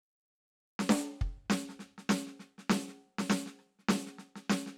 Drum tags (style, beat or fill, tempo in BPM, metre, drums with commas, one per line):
rockabilly
beat
200 BPM
4/4
snare, cross-stick, kick